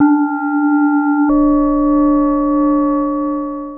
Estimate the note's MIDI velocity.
127